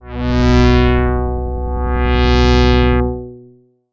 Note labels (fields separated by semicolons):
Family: bass; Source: synthesizer; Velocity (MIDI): 127; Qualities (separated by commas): distorted, long release, tempo-synced